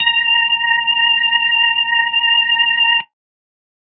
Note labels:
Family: organ; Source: electronic; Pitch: A#5; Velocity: 50

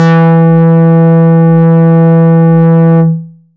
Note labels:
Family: bass; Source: synthesizer; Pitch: E3; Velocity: 127; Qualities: distorted, tempo-synced

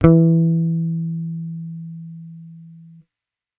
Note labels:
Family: bass; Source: electronic; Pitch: E3; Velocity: 25

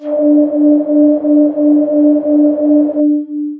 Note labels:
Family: voice; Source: synthesizer; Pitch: D4; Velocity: 50; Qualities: distorted, long release

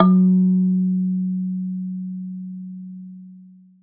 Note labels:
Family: mallet percussion; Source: acoustic; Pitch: F#3; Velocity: 100; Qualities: long release, reverb

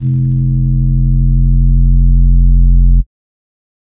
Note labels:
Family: flute; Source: synthesizer; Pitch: F1; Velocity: 100; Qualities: dark

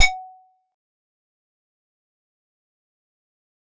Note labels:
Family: keyboard; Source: acoustic; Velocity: 50; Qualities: fast decay, percussive

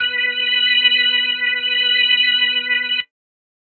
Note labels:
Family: organ; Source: electronic; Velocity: 50; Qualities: bright

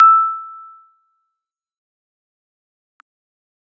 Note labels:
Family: keyboard; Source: electronic; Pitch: E6; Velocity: 25; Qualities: fast decay, percussive

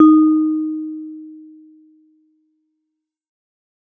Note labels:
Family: mallet percussion; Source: acoustic; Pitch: D#4; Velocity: 100; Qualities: dark

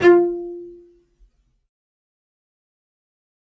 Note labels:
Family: string; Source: acoustic; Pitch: F4; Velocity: 25; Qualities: fast decay, percussive, reverb

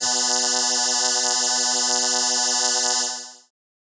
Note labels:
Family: keyboard; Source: synthesizer; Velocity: 127; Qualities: bright

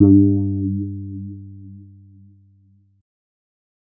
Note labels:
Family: bass; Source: synthesizer; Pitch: G2; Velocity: 50; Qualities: dark, distorted

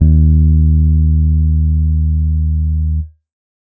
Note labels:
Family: keyboard; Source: electronic; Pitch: D#2; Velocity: 25; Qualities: dark, distorted

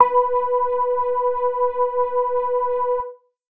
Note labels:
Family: keyboard; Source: electronic; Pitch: B4; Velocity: 75; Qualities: distorted

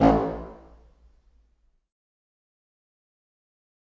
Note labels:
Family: reed; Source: acoustic; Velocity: 50; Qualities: fast decay, percussive, reverb

